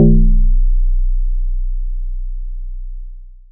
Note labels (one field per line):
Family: mallet percussion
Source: electronic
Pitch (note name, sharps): B0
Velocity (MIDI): 100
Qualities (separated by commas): long release, multiphonic